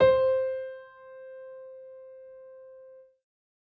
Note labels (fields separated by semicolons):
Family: keyboard; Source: acoustic; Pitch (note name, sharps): C5; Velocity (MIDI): 25